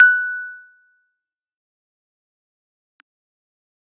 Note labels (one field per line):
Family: keyboard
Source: electronic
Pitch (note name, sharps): F#6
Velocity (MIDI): 25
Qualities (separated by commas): fast decay, percussive